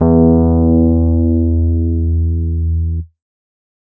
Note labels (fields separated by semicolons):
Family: keyboard; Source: electronic; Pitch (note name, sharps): E2; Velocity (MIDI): 25